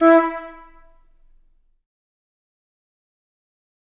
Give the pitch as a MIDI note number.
64